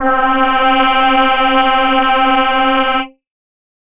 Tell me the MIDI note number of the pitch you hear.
60